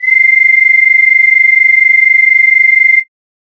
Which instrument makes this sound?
synthesizer flute